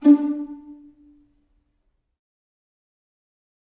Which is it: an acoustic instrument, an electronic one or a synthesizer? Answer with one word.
acoustic